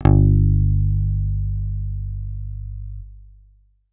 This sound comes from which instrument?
electronic guitar